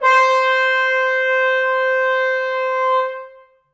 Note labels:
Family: brass; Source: acoustic; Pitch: C5; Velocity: 100; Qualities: reverb

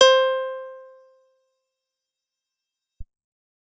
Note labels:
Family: guitar; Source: acoustic; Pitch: C5; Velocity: 127

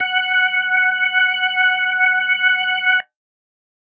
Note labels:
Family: organ; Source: electronic; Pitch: F#5; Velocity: 25

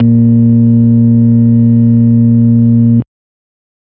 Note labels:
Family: organ; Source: electronic; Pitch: A#2; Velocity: 100

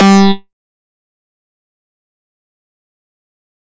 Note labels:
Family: bass; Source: synthesizer; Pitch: G3; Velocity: 127; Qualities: fast decay, percussive

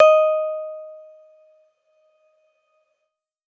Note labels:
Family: keyboard; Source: electronic; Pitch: D#5; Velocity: 127

